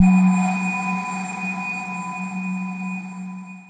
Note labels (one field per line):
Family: mallet percussion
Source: electronic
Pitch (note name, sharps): F#3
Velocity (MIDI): 50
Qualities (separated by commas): long release, non-linear envelope